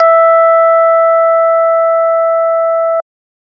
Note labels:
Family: organ; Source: electronic; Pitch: E5; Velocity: 100

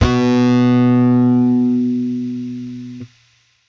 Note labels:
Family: bass; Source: electronic; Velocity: 50; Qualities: bright, distorted

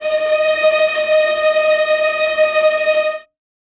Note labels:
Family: string; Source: acoustic; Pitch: D#5; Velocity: 75; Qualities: bright, non-linear envelope, reverb

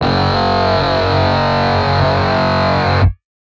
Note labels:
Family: guitar; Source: synthesizer; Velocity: 100

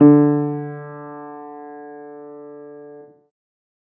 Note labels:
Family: keyboard; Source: acoustic; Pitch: D3; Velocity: 75; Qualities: reverb

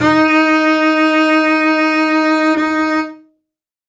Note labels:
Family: string; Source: acoustic; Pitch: D#4; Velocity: 127; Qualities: reverb

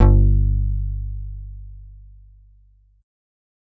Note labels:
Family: bass; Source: synthesizer; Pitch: G1; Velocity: 100

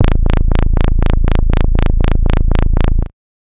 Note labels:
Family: bass; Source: synthesizer; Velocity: 50; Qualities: bright, distorted, tempo-synced

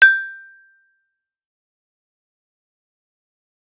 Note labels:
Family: mallet percussion; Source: acoustic; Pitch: G6; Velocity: 100; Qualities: fast decay, percussive

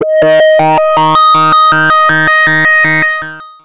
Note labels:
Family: bass; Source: synthesizer; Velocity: 25; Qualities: distorted, long release, multiphonic, tempo-synced

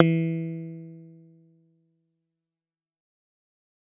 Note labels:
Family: bass; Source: synthesizer; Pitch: E3; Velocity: 50; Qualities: fast decay

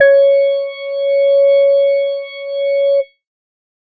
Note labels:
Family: organ; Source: electronic; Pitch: C#5; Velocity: 100

